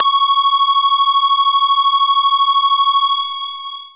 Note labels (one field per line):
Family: bass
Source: synthesizer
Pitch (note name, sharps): C#6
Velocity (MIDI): 100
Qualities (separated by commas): bright, distorted, long release